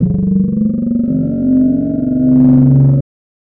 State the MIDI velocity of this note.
25